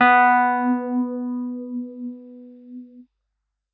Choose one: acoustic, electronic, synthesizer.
electronic